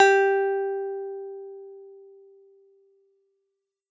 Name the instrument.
synthesizer guitar